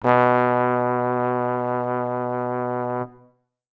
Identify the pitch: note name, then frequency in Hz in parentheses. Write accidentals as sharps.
B2 (123.5 Hz)